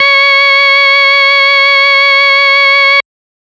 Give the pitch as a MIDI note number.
73